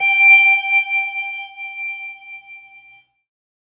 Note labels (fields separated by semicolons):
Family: keyboard; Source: synthesizer; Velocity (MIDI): 127; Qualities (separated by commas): bright